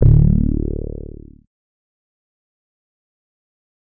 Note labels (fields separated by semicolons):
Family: bass; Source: synthesizer; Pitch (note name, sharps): D1; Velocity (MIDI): 127; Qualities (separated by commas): distorted, fast decay